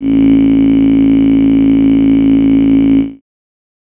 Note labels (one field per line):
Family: voice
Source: synthesizer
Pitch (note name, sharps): A1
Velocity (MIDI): 25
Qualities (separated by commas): bright